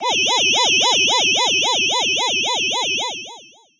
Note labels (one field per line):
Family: voice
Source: synthesizer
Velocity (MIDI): 25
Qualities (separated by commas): bright, distorted, long release